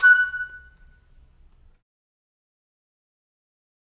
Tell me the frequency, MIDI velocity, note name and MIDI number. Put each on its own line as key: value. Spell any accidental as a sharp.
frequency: 1480 Hz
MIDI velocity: 75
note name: F#6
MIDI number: 90